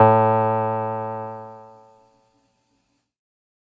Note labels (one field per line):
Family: keyboard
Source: electronic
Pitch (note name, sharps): A2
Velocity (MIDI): 127